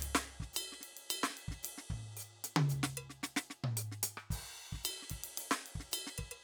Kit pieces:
crash, ride, ride bell, closed hi-hat, hi-hat pedal, percussion, snare, cross-stick, high tom, mid tom, floor tom and kick